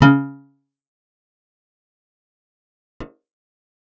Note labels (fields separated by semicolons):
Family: guitar; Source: acoustic; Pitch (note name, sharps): C#3; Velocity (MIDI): 100; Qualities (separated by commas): fast decay, percussive, reverb